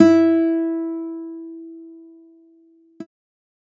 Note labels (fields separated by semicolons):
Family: guitar; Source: electronic; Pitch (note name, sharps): E4; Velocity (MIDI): 25